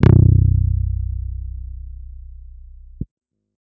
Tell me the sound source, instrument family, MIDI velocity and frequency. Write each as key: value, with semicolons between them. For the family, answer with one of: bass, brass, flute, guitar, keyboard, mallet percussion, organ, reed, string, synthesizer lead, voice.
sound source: electronic; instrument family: guitar; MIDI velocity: 25; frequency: 30.87 Hz